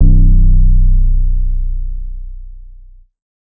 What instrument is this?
synthesizer bass